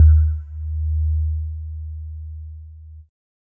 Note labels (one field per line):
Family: keyboard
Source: electronic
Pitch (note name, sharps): D#2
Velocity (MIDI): 25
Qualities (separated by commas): multiphonic